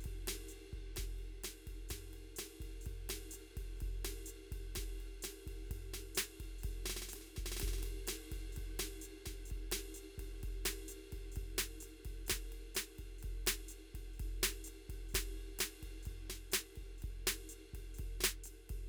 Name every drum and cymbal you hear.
ride, hi-hat pedal, snare and kick